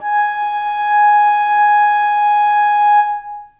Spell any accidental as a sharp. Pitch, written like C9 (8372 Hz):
G#5 (830.6 Hz)